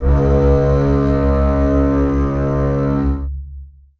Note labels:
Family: string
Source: acoustic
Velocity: 50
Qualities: long release, reverb

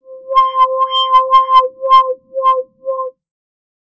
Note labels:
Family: bass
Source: synthesizer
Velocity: 25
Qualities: distorted, non-linear envelope

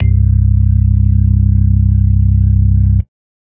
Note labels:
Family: organ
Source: electronic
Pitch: C1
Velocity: 75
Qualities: dark

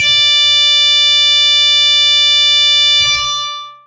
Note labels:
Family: guitar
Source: electronic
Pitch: D5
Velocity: 127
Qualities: bright, distorted, long release

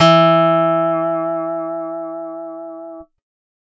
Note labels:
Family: guitar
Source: acoustic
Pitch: E3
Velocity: 127

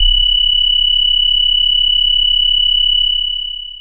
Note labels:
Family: bass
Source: synthesizer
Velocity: 25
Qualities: long release

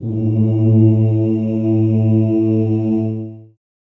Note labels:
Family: voice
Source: acoustic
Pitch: A2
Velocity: 75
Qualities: dark, long release, reverb

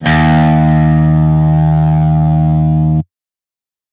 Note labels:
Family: guitar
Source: electronic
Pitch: D#2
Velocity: 50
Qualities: bright, distorted

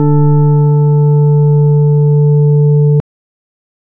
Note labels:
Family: organ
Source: electronic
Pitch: D3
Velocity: 50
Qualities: dark

